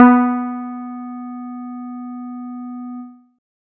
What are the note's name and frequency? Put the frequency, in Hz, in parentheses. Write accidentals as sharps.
B3 (246.9 Hz)